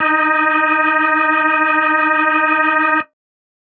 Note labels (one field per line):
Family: organ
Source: electronic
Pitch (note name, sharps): D#4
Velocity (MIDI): 25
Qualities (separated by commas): distorted